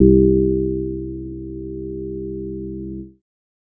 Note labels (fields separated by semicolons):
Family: bass; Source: synthesizer; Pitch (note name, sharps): C2; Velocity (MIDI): 25; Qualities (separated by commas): dark